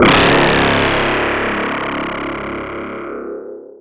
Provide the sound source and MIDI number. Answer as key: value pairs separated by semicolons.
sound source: electronic; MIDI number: 25